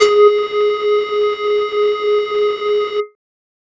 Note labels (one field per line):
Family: flute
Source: synthesizer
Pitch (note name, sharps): G#4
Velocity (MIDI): 100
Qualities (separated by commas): distorted